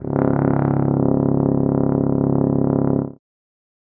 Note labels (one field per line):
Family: brass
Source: acoustic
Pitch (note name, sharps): C#1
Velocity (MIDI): 127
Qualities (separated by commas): dark